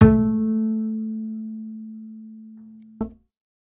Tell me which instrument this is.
acoustic bass